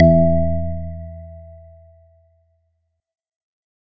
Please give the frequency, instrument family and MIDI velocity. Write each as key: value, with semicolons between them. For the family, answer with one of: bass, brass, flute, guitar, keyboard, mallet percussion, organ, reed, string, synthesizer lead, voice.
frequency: 82.41 Hz; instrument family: organ; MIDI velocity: 75